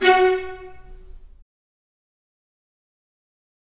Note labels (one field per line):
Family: string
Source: acoustic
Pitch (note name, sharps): F#4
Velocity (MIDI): 50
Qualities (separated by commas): fast decay, reverb